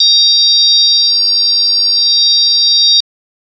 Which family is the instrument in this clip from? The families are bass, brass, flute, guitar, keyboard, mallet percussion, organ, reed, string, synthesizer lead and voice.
organ